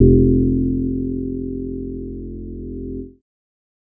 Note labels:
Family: bass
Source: synthesizer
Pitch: F1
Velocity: 127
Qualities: dark

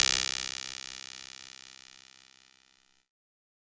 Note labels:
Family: keyboard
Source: electronic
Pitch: C2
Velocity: 50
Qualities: bright, distorted

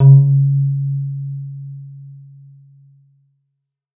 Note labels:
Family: guitar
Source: electronic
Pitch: C#3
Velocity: 75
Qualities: dark, reverb

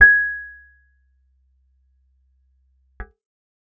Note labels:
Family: guitar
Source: acoustic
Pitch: G#6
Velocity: 50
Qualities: dark, percussive

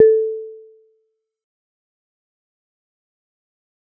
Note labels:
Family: mallet percussion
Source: acoustic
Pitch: A4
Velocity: 75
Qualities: fast decay, percussive

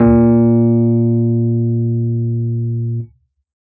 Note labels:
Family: keyboard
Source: electronic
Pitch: A#2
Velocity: 100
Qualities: dark, distorted

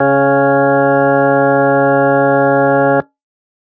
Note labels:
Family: organ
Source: electronic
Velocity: 127

